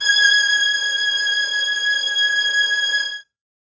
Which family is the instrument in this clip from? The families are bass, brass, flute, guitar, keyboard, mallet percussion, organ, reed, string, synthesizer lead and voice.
string